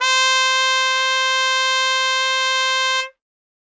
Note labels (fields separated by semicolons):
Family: brass; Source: acoustic; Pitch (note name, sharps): C5; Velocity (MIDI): 100; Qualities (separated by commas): bright